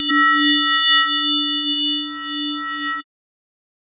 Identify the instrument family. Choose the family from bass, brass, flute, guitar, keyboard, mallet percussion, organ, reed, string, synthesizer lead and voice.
mallet percussion